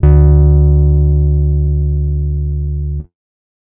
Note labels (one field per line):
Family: guitar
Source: acoustic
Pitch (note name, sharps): D2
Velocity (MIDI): 75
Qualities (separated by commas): dark